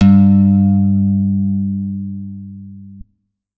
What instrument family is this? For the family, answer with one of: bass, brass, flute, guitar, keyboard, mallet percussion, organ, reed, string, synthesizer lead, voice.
guitar